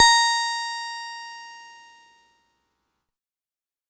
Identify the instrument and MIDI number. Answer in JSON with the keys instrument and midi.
{"instrument": "electronic keyboard", "midi": 82}